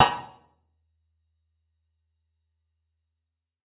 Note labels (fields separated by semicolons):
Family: guitar; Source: electronic; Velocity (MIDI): 25; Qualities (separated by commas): percussive, reverb